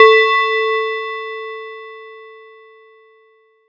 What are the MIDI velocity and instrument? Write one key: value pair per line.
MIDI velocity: 50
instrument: acoustic mallet percussion instrument